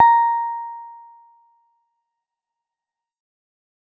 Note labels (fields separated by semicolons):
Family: keyboard; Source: electronic; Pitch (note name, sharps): A#5; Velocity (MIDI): 25; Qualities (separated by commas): dark, fast decay